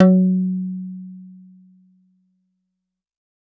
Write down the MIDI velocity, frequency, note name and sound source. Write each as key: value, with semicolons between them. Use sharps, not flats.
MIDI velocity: 127; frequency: 185 Hz; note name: F#3; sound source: synthesizer